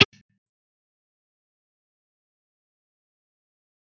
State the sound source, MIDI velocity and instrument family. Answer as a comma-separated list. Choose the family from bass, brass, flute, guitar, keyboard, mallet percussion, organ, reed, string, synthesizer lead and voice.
electronic, 25, guitar